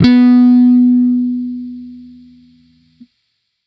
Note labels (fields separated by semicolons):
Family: bass; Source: electronic; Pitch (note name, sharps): B3; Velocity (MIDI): 50; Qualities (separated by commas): distorted